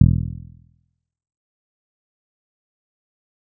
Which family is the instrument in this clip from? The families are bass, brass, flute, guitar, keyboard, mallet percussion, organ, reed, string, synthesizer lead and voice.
bass